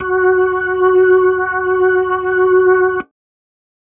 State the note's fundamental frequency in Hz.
370 Hz